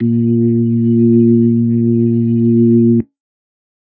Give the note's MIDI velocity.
50